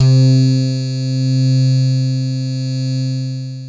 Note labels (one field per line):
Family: guitar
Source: synthesizer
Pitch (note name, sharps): C3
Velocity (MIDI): 127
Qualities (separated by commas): long release